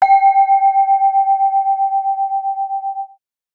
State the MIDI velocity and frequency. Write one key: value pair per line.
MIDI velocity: 75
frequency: 784 Hz